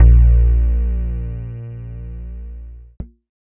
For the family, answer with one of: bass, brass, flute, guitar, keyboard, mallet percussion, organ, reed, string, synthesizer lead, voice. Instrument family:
keyboard